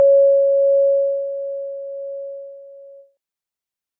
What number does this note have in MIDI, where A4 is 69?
73